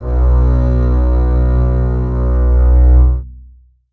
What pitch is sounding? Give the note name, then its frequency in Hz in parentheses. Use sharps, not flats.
B1 (61.74 Hz)